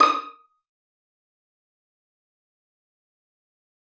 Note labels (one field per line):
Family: string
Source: acoustic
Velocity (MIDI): 50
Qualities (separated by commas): fast decay, percussive, reverb